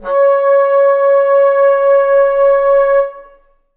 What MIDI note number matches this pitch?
73